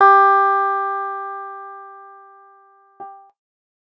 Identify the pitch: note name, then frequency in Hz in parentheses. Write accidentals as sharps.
G4 (392 Hz)